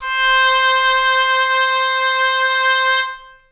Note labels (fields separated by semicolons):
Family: reed; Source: acoustic; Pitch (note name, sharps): C5; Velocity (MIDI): 75; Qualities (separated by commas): reverb